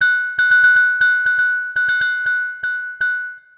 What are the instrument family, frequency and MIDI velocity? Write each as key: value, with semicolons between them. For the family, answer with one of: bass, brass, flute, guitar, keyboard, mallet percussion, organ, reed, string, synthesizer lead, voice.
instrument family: mallet percussion; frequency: 1480 Hz; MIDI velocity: 50